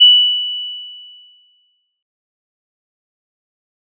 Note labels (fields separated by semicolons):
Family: mallet percussion; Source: acoustic; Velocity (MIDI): 25; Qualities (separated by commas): bright, fast decay